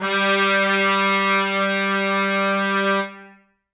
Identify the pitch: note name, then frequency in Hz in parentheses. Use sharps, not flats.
G3 (196 Hz)